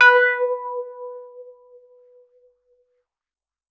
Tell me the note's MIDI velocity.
127